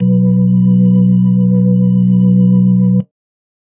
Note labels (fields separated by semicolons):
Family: organ; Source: electronic; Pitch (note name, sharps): B1; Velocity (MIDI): 75; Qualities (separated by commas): dark